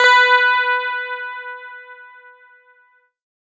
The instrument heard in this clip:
electronic guitar